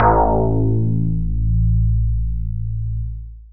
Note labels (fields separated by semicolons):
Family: synthesizer lead; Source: synthesizer; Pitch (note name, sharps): A1; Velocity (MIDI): 50; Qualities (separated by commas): long release